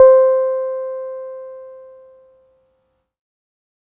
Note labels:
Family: keyboard; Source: electronic; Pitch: C5; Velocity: 50; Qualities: dark

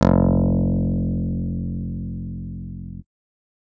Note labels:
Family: keyboard; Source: electronic; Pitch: F1; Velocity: 100

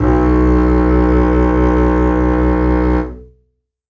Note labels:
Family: string; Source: acoustic; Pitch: B1; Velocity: 127; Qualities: reverb

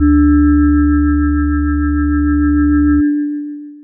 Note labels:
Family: mallet percussion; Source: electronic; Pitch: D2; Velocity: 25; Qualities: long release

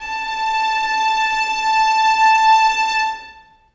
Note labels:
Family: string; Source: acoustic; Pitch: A5; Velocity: 25; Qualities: bright, reverb

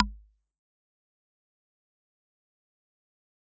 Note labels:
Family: mallet percussion; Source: acoustic; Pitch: G#1; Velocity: 50; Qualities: fast decay, percussive

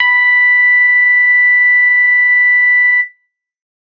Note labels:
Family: bass; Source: synthesizer; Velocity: 50

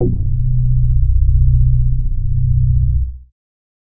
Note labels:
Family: bass; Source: synthesizer; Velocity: 25; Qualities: distorted

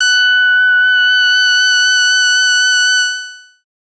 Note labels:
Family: bass; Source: synthesizer; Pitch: F#6; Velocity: 75; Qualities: long release

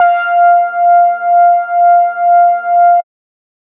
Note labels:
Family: bass; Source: synthesizer; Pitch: F5; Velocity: 127

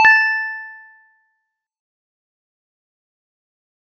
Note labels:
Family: mallet percussion; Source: acoustic; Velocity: 100; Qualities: fast decay, multiphonic

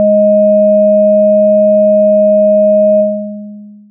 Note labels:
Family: synthesizer lead; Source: synthesizer; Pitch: G#3; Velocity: 50; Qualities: long release

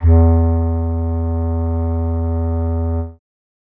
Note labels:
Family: reed; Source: acoustic; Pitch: E2; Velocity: 50; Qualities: dark

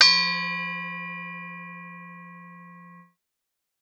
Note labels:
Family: mallet percussion; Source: acoustic; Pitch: F3; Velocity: 100

